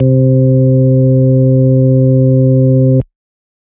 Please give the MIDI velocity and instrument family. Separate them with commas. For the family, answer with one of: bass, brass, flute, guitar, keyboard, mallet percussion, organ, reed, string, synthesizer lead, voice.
75, organ